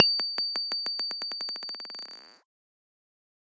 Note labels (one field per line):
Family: guitar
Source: electronic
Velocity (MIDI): 100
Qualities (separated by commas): fast decay